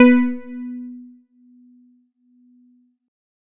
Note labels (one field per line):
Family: keyboard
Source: electronic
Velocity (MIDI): 100